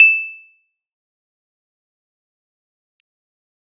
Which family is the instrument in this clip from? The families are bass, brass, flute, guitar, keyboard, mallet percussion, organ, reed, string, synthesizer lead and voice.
keyboard